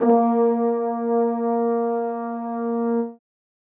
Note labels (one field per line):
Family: brass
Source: acoustic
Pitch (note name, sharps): A#3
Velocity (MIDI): 50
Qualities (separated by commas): reverb